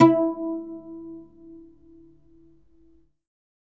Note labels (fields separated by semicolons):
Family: guitar; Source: acoustic; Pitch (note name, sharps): E4; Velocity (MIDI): 100; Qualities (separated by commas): reverb